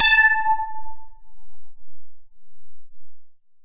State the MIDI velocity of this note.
127